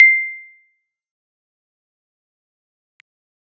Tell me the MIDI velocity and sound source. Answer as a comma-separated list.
25, electronic